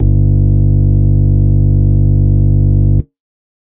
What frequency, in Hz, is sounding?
49 Hz